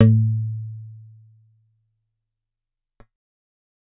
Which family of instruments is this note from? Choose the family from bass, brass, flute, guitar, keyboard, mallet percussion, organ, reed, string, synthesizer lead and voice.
guitar